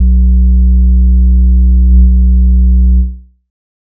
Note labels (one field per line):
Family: bass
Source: synthesizer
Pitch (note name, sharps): B1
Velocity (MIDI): 50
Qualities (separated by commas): dark